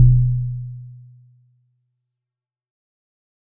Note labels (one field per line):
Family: mallet percussion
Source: acoustic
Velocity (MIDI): 100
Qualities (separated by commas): fast decay